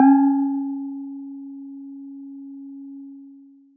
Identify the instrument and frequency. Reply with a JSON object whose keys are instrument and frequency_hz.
{"instrument": "acoustic mallet percussion instrument", "frequency_hz": 277.2}